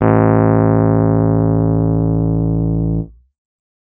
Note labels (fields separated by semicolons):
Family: keyboard; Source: electronic; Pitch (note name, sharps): A1; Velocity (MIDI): 127; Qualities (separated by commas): distorted